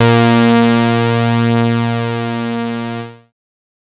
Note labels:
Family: bass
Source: synthesizer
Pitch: A#2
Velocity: 50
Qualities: bright, distorted

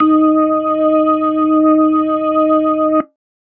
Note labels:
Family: organ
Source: electronic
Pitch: D#4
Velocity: 50

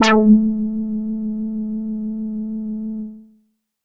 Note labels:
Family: bass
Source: synthesizer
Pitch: A3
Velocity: 50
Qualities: distorted, tempo-synced

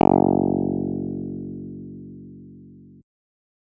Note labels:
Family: guitar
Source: electronic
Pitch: F#1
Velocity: 75

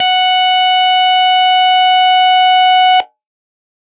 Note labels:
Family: organ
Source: electronic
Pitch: F#5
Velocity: 127

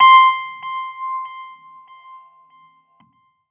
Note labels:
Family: keyboard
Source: electronic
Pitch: C6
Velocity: 25

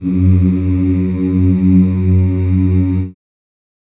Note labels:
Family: voice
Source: acoustic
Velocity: 100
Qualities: dark, reverb

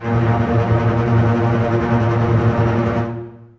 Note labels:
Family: string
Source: acoustic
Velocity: 100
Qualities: long release, non-linear envelope, reverb

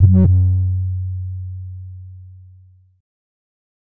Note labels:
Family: bass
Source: synthesizer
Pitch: F#2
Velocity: 25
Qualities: distorted

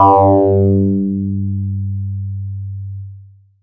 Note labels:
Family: bass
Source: synthesizer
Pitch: G2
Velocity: 100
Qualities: distorted

